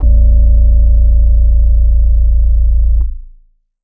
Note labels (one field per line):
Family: keyboard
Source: electronic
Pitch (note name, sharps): A0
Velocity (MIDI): 25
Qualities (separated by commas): long release